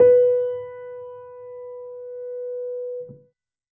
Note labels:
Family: keyboard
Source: acoustic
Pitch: B4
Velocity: 25

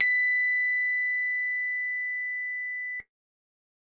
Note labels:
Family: keyboard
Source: electronic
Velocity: 25

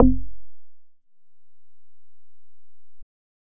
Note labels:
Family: bass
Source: synthesizer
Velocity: 25

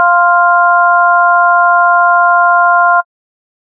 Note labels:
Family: organ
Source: electronic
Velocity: 127

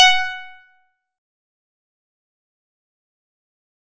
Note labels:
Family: guitar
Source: acoustic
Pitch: F#5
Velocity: 50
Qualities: bright, distorted, fast decay, percussive

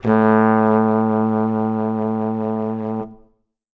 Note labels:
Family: brass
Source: acoustic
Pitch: A2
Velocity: 25

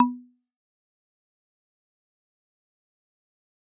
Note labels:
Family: mallet percussion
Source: acoustic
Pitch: B3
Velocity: 75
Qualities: fast decay, percussive

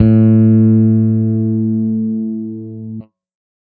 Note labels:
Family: bass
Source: electronic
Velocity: 75

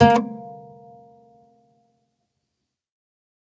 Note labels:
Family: string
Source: acoustic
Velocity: 75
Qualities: fast decay, percussive, reverb

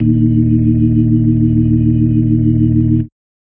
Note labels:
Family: organ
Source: electronic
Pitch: D#1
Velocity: 127

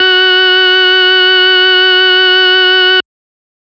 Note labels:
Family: organ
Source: electronic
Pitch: F#4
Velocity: 50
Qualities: bright, distorted

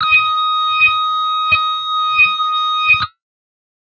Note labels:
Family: guitar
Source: synthesizer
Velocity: 50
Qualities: bright, distorted

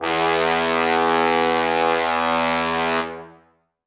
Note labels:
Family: brass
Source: acoustic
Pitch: E2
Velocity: 127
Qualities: bright, reverb

